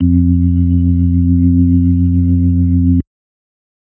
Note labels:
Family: organ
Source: electronic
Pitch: F2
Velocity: 50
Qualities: dark

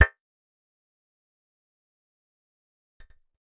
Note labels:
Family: bass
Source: synthesizer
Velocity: 100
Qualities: fast decay, percussive

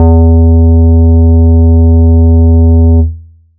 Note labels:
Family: bass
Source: synthesizer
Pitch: E2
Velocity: 75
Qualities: long release

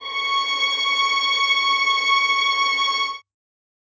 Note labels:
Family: string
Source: acoustic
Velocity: 25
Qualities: reverb

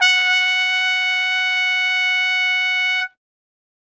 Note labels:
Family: brass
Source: acoustic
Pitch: F#5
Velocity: 75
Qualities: bright

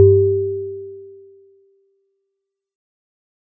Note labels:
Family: mallet percussion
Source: acoustic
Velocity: 50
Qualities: fast decay

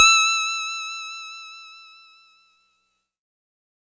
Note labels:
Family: keyboard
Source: electronic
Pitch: E6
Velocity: 50

